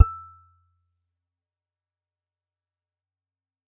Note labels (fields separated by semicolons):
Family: guitar; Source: acoustic; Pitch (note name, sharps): E6; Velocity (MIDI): 100; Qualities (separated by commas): fast decay, percussive